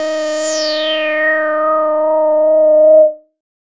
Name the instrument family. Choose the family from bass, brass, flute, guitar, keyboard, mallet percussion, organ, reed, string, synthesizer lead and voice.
bass